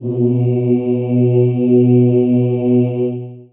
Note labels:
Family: voice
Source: acoustic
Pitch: B2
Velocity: 100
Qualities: dark, long release, reverb

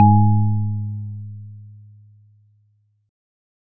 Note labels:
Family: organ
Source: electronic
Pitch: G#2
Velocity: 25

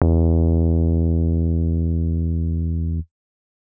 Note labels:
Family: keyboard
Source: electronic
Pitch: E2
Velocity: 100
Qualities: distorted

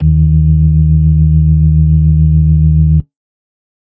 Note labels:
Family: organ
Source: electronic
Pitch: D#2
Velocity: 50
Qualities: dark

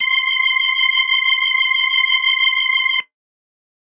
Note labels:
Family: organ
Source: electronic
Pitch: C6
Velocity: 75

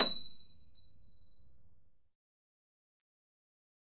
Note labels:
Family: keyboard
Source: electronic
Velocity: 75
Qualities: bright, fast decay, percussive

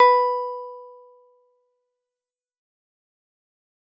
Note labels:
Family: guitar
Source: synthesizer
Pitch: B4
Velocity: 100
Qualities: fast decay

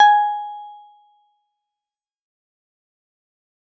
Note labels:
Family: keyboard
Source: electronic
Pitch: G#5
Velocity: 75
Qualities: fast decay, percussive

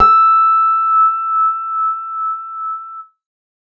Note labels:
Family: bass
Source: synthesizer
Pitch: E6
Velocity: 127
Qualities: reverb

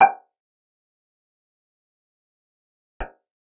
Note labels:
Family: guitar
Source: acoustic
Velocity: 25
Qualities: fast decay, percussive, reverb

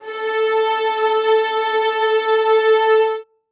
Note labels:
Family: string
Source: acoustic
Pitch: A4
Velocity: 127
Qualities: reverb

